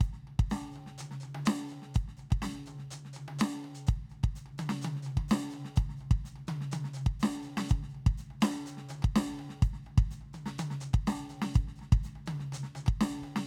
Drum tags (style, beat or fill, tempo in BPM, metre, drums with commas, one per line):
prog rock
beat
125 BPM
4/4
closed hi-hat, hi-hat pedal, snare, high tom, kick